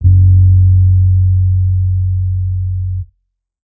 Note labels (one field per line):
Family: bass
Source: electronic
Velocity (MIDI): 25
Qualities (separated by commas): dark